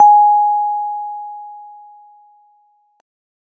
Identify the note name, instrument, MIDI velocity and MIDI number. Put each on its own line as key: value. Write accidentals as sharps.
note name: G#5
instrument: electronic keyboard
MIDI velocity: 25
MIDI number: 80